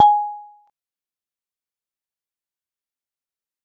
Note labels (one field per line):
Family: mallet percussion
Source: acoustic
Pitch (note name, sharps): G#5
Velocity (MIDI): 25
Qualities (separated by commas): fast decay, percussive